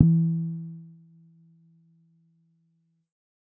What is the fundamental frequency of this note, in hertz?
164.8 Hz